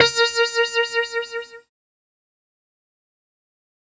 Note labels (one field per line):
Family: keyboard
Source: synthesizer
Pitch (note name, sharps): A#4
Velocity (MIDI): 75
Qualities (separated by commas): distorted, fast decay